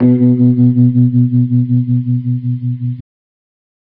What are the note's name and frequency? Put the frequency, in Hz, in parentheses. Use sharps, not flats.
B2 (123.5 Hz)